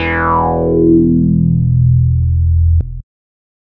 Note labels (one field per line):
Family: bass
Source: synthesizer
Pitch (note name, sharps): E1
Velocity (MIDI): 50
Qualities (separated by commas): distorted